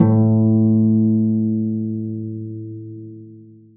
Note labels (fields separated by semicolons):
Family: string; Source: acoustic; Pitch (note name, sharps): A2; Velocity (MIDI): 25; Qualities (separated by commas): long release, reverb